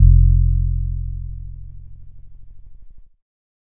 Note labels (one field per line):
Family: keyboard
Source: electronic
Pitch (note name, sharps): F1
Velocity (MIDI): 25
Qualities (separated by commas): dark